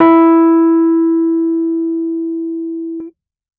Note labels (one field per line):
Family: keyboard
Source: electronic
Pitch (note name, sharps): E4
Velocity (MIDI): 127